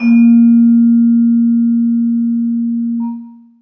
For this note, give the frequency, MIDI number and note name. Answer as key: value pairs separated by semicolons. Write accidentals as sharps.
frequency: 233.1 Hz; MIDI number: 58; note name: A#3